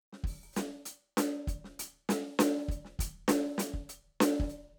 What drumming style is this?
funk